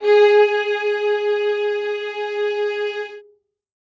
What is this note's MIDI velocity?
127